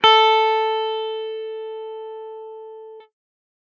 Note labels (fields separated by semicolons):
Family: guitar; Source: electronic; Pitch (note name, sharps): A4; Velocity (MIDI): 75; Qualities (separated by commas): distorted